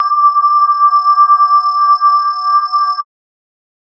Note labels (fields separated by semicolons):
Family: mallet percussion; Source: electronic; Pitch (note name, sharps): D6; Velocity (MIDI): 25; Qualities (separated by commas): multiphonic, non-linear envelope